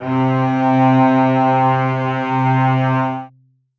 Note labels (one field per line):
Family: string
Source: acoustic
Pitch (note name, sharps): C3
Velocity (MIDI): 100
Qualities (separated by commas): reverb